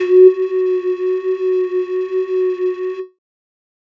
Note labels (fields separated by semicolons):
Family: flute; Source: synthesizer; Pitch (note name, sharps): F#4; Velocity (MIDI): 50; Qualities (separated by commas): distorted